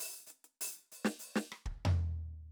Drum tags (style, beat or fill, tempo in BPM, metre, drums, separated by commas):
funk, fill, 95 BPM, 4/4, closed hi-hat, open hi-hat, hi-hat pedal, snare, cross-stick, floor tom, kick